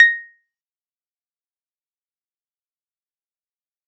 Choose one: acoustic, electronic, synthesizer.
electronic